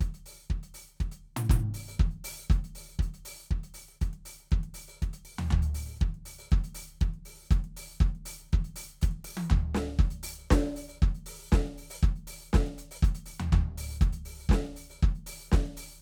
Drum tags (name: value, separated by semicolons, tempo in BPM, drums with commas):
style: disco; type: beat; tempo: 120 BPM; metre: 4/4; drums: closed hi-hat, open hi-hat, hi-hat pedal, snare, high tom, mid tom, floor tom, kick